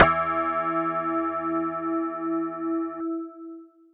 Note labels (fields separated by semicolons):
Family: mallet percussion; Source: electronic; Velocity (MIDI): 100; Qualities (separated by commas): long release